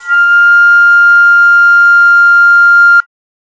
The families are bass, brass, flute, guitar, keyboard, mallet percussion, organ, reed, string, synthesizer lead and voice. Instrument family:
flute